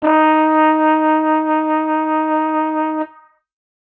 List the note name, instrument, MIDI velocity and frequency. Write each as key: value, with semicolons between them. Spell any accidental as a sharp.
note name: D#4; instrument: acoustic brass instrument; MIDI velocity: 75; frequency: 311.1 Hz